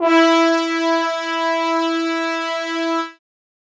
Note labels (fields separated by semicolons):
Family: brass; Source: acoustic; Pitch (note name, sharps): E4; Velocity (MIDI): 127; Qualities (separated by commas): bright, reverb